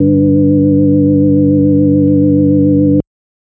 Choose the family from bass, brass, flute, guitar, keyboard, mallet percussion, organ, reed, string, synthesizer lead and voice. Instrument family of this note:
organ